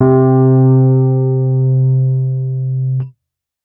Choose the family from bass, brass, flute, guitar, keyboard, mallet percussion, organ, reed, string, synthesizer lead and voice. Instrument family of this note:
keyboard